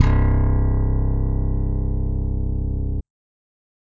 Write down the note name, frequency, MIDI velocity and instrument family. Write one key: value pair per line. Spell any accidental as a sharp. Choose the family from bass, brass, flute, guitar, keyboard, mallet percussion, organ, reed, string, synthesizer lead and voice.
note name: C1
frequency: 32.7 Hz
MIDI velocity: 75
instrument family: bass